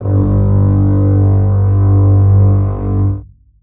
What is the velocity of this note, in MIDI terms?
127